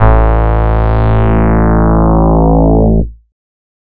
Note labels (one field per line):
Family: bass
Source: synthesizer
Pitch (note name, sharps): A1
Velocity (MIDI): 100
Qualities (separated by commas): distorted